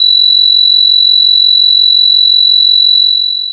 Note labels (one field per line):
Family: bass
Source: synthesizer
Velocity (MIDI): 100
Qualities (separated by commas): bright, distorted, long release